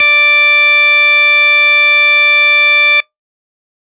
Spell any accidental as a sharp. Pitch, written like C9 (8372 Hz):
D5 (587.3 Hz)